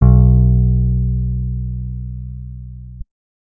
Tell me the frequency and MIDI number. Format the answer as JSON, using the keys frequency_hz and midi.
{"frequency_hz": 61.74, "midi": 35}